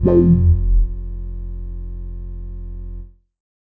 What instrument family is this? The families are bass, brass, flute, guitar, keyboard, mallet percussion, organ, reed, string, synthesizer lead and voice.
bass